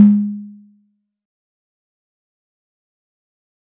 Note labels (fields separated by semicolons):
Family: mallet percussion; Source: acoustic; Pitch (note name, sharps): G#3; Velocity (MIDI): 50; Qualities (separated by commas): fast decay, percussive